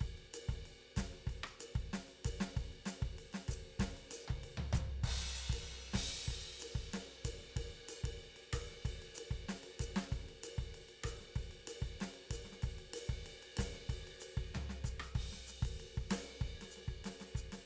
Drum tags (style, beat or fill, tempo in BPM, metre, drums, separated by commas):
Brazilian baião, beat, 95 BPM, 4/4, crash, ride, hi-hat pedal, snare, cross-stick, high tom, floor tom, kick